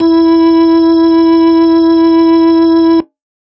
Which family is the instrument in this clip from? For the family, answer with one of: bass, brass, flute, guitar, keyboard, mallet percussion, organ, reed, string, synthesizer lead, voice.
organ